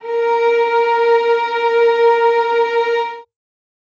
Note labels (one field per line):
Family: string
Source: acoustic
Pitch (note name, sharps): A#4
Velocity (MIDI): 25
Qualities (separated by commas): reverb